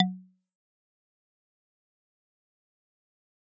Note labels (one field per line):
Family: mallet percussion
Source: acoustic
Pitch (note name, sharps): F#3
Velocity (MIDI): 75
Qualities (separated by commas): fast decay, percussive